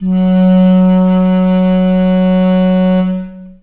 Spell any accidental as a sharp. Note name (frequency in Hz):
F#3 (185 Hz)